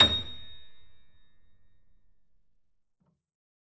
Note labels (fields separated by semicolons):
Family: keyboard; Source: acoustic; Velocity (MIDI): 75; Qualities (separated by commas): reverb